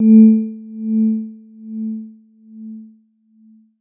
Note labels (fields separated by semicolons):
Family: mallet percussion; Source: electronic; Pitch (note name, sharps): A3; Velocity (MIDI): 75; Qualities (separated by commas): long release